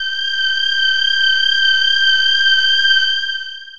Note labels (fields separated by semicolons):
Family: voice; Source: synthesizer; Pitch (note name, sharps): G6; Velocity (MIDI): 100; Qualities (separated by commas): distorted, long release